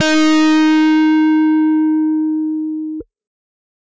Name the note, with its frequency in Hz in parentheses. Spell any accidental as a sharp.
D#4 (311.1 Hz)